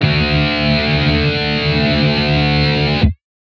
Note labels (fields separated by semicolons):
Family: guitar; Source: electronic; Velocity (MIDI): 75; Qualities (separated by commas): bright, distorted